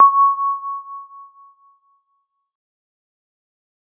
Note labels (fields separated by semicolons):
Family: keyboard; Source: electronic; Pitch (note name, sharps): C#6; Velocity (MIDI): 75; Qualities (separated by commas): fast decay